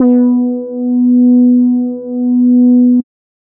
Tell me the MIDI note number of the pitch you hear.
59